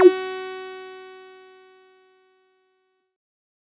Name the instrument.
synthesizer bass